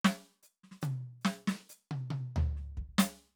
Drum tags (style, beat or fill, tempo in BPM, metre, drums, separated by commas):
half-time rock, fill, 140 BPM, 4/4, closed hi-hat, hi-hat pedal, snare, high tom, floor tom, kick